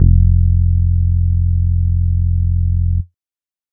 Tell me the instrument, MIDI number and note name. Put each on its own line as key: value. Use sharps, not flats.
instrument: synthesizer bass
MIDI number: 29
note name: F1